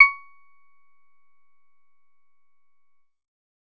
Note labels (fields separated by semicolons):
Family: bass; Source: synthesizer; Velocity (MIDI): 50; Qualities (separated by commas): percussive